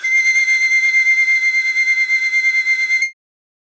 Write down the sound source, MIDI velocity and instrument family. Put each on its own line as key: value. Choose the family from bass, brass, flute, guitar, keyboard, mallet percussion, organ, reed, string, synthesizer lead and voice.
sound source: acoustic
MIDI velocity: 100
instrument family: flute